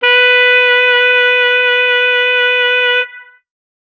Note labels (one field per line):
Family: reed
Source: acoustic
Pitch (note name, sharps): B4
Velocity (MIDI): 100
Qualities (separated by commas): bright